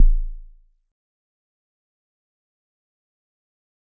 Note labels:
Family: mallet percussion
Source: acoustic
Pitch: A0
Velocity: 25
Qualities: fast decay, percussive

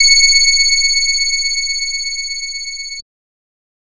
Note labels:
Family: bass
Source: synthesizer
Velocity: 100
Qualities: bright, distorted, multiphonic

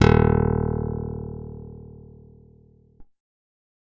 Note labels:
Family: keyboard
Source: electronic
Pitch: D#1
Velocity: 100

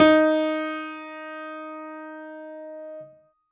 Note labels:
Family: keyboard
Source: acoustic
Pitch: D#4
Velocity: 100

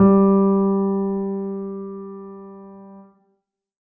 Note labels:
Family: keyboard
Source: acoustic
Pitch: G3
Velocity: 50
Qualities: dark, reverb

